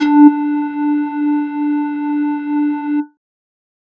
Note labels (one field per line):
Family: flute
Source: synthesizer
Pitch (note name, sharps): D4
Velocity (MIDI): 50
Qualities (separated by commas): distorted